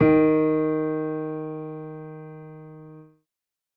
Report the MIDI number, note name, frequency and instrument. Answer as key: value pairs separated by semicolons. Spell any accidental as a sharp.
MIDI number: 51; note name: D#3; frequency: 155.6 Hz; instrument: acoustic keyboard